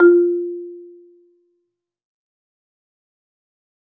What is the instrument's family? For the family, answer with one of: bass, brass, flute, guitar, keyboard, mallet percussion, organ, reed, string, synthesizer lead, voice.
mallet percussion